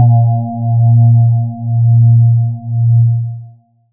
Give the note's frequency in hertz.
116.5 Hz